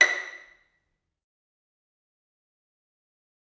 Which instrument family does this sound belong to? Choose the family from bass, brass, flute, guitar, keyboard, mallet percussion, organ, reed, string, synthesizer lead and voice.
string